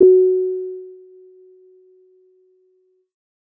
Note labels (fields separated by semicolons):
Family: keyboard; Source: electronic; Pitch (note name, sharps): F#4; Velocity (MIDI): 127; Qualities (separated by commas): dark